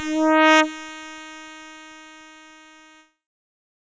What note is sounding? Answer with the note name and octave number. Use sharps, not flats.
D#4